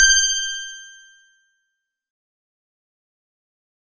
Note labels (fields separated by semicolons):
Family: guitar; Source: acoustic; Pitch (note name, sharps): G6; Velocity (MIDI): 100; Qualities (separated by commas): bright, distorted, fast decay